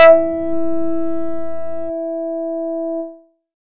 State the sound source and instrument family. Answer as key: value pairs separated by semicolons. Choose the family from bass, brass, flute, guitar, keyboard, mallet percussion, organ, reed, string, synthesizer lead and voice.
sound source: synthesizer; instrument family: bass